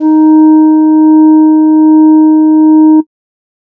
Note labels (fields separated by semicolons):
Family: flute; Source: synthesizer; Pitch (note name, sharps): D#4; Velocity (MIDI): 50